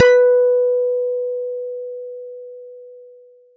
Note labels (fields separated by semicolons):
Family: guitar; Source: electronic; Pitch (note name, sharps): B4; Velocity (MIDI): 75